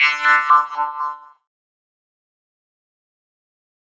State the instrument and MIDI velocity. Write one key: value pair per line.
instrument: electronic keyboard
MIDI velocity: 100